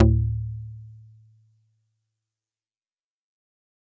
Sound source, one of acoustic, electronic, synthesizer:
acoustic